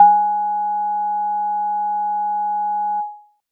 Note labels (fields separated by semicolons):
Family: keyboard; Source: electronic; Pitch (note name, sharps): G#5; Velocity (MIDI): 100